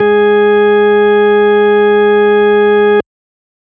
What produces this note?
electronic organ